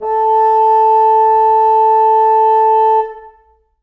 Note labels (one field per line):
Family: reed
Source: acoustic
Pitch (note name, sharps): A4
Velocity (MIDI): 100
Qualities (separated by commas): reverb